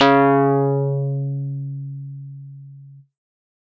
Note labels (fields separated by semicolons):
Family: keyboard; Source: electronic; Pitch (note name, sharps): C#3; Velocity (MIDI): 127; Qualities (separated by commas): distorted